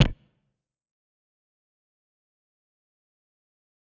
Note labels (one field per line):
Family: guitar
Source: electronic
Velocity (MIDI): 50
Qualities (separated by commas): bright, distorted, fast decay, percussive